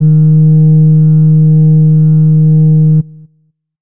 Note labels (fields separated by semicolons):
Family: flute; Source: acoustic; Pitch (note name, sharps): D#3; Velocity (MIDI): 50; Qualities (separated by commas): dark